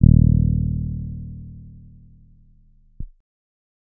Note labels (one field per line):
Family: keyboard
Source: electronic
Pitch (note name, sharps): D#1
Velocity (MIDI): 50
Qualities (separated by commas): dark